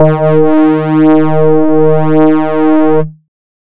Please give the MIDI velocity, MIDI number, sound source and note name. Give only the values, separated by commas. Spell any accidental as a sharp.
50, 51, synthesizer, D#3